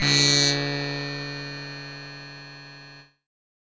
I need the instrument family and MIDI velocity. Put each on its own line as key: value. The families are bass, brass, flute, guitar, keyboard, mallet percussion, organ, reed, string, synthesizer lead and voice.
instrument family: keyboard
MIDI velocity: 127